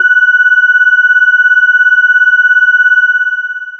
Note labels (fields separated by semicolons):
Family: bass; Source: synthesizer; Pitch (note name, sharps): F#6; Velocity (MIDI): 75; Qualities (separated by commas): long release